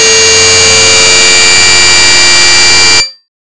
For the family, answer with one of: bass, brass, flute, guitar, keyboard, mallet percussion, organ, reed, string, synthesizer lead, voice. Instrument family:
bass